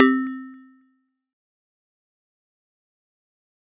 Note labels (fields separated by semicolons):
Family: mallet percussion; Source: acoustic; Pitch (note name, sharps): C4; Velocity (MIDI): 75; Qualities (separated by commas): fast decay, percussive